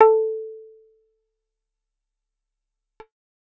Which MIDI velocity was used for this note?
25